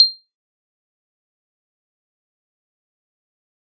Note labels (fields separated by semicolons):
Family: keyboard; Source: electronic; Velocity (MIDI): 127; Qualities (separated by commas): bright, fast decay, percussive